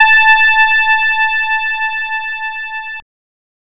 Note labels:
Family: bass; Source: synthesizer; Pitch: A5; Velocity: 75; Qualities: bright, distorted, multiphonic

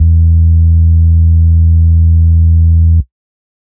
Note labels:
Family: organ; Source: electronic; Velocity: 100; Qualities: distorted

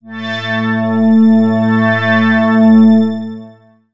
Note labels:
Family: synthesizer lead; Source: synthesizer; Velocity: 75; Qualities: bright, long release, non-linear envelope

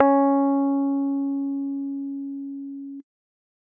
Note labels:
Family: keyboard; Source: electronic; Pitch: C#4; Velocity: 75

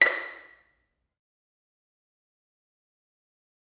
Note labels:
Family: string; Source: acoustic; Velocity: 25; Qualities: fast decay, percussive, reverb

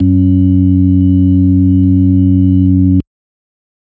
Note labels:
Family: organ; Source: electronic; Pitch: F#2; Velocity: 127; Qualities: dark

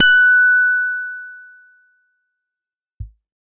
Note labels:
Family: guitar; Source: electronic; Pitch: F#6; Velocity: 127; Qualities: bright, distorted, fast decay

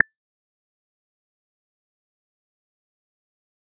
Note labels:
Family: bass; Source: synthesizer; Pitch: A6; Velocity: 100; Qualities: fast decay, percussive

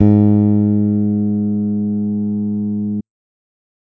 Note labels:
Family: bass; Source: electronic; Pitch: G#2; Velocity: 75

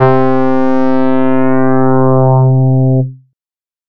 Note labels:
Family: bass; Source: synthesizer; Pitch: C3; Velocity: 75; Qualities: distorted

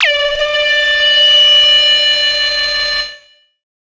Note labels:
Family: synthesizer lead; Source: synthesizer; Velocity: 50; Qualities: distorted, multiphonic, non-linear envelope

